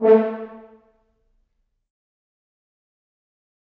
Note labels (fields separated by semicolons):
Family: brass; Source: acoustic; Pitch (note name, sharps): A3; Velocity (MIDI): 75; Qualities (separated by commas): fast decay, percussive, reverb